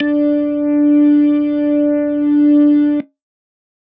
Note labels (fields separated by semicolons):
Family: organ; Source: electronic; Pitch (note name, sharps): D4; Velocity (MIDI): 50